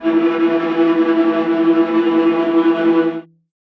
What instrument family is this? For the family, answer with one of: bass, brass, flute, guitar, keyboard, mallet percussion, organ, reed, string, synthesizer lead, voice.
string